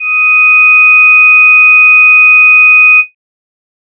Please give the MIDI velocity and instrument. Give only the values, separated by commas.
127, synthesizer voice